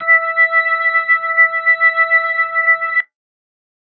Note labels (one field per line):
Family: organ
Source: electronic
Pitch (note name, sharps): E5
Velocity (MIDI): 25